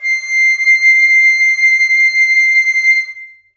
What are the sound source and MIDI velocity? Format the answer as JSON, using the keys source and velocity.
{"source": "acoustic", "velocity": 100}